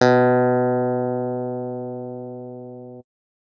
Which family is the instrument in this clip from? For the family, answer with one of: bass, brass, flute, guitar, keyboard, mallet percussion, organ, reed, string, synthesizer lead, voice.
keyboard